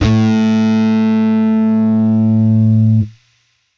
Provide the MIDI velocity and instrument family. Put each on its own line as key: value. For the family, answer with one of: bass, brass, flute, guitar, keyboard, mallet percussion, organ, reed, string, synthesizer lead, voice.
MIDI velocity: 127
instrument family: bass